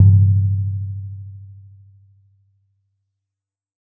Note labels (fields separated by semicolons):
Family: mallet percussion; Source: acoustic; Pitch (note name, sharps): G2; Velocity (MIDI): 100; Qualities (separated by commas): dark, reverb